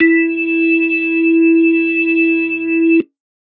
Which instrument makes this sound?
electronic organ